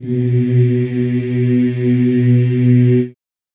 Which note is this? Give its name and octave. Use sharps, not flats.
B2